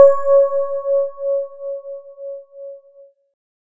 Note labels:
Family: keyboard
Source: electronic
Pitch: C#5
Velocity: 50

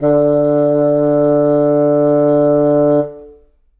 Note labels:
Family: reed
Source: acoustic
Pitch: D3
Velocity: 50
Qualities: reverb

